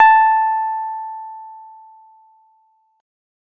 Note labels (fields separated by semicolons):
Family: keyboard; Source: electronic; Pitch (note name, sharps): A5; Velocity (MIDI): 100